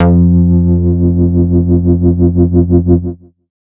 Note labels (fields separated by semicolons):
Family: bass; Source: synthesizer; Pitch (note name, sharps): F2; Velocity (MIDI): 50; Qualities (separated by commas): distorted